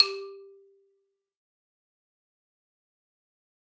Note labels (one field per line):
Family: mallet percussion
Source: acoustic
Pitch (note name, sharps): G4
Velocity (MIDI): 100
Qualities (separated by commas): fast decay, percussive, reverb